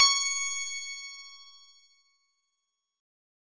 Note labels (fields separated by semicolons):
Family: synthesizer lead; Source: synthesizer; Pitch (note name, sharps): C#6; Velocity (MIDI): 127; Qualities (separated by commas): bright, distorted